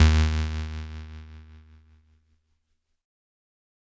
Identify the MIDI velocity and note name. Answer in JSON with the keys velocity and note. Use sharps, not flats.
{"velocity": 25, "note": "D#2"}